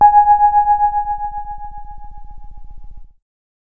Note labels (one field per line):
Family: keyboard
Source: electronic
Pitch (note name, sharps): G#5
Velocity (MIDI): 75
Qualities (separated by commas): dark